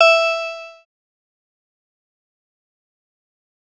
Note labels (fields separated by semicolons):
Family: synthesizer lead; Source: synthesizer; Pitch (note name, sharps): E5; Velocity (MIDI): 50; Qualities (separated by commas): distorted, fast decay